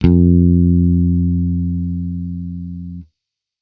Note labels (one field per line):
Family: bass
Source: electronic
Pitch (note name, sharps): F2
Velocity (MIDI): 75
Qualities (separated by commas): distorted